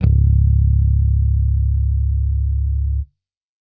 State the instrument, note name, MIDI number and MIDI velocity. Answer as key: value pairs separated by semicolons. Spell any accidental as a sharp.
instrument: electronic bass; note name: C#1; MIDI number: 25; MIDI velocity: 127